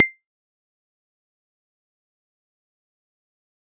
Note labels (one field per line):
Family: guitar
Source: electronic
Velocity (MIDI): 50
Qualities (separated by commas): fast decay, percussive